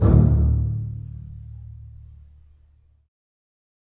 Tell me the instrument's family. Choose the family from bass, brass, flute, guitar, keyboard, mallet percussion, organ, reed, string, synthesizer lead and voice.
string